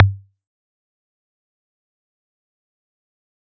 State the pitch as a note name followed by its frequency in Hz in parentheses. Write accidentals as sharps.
G2 (98 Hz)